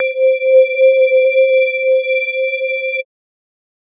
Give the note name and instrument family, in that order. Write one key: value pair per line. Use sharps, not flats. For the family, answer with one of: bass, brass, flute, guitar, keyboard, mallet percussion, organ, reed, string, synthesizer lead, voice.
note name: C5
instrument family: mallet percussion